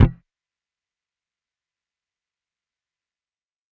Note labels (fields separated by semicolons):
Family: bass; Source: electronic; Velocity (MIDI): 127; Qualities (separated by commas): fast decay, percussive